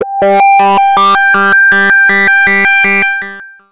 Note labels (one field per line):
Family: bass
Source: synthesizer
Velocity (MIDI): 50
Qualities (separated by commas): bright, distorted, long release, multiphonic, tempo-synced